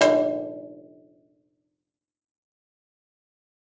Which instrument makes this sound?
acoustic guitar